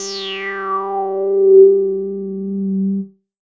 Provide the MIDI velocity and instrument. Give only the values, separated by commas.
25, synthesizer bass